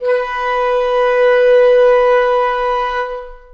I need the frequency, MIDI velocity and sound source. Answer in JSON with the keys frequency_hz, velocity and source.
{"frequency_hz": 493.9, "velocity": 25, "source": "acoustic"}